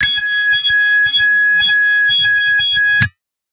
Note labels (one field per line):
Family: guitar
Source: synthesizer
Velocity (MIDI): 75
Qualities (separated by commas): bright, distorted